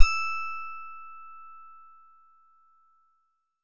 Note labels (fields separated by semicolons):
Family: guitar; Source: synthesizer; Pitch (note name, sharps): E6; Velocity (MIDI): 75